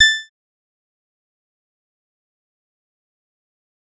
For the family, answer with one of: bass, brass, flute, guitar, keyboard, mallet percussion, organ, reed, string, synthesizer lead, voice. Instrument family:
bass